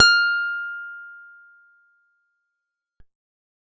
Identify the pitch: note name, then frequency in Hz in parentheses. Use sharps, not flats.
F6 (1397 Hz)